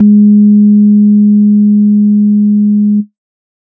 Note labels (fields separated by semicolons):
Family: organ; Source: electronic; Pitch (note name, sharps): G#3; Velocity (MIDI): 25; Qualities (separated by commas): dark